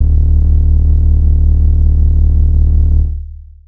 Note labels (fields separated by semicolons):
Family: keyboard; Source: electronic; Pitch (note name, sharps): D1; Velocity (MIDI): 50; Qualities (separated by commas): distorted, long release